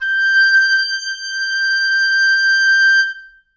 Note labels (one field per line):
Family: reed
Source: acoustic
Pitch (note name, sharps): G6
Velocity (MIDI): 127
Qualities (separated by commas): reverb